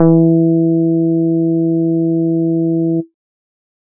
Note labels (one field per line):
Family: bass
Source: synthesizer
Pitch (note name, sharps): E3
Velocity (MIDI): 50